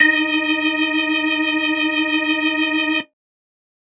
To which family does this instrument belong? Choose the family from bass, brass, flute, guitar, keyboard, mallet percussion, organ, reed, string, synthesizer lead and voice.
organ